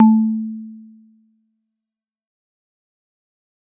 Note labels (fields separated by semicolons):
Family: mallet percussion; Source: acoustic; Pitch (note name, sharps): A3; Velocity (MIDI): 75; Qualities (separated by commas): dark, fast decay